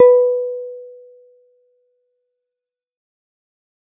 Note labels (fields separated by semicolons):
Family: keyboard; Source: electronic; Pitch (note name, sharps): B4; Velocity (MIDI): 25; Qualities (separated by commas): fast decay